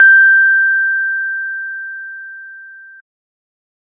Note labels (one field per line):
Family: organ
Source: electronic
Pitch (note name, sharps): G6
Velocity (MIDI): 100